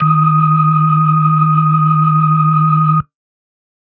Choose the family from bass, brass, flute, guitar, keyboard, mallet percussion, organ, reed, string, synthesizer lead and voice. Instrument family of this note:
organ